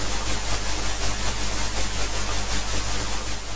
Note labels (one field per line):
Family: keyboard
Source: electronic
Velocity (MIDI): 25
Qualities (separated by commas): dark, long release